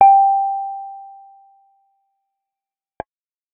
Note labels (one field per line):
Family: bass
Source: synthesizer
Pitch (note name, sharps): G5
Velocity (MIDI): 50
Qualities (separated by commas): fast decay